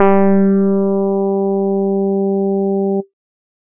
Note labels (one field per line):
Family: bass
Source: synthesizer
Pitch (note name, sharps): G3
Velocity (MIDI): 127